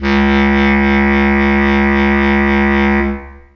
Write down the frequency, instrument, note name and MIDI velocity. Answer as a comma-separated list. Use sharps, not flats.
69.3 Hz, acoustic reed instrument, C#2, 100